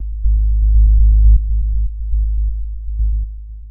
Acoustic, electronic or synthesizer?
synthesizer